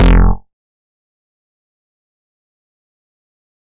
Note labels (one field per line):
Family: bass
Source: synthesizer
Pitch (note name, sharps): F1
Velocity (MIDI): 100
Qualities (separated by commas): fast decay, percussive